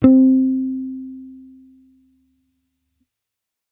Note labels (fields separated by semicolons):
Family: bass; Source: electronic; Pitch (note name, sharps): C4; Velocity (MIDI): 25